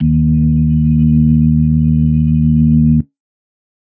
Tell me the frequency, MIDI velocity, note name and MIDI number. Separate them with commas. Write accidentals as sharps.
77.78 Hz, 75, D#2, 39